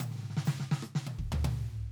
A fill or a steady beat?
fill